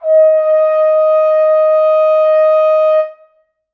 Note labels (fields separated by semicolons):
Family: brass; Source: acoustic; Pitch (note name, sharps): D#5; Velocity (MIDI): 100; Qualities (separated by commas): reverb